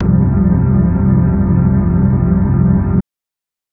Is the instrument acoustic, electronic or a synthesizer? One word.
electronic